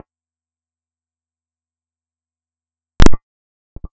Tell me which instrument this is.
synthesizer bass